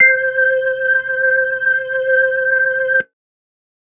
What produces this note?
electronic organ